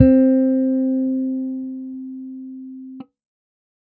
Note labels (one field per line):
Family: bass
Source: electronic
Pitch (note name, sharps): C4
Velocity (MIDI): 25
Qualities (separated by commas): dark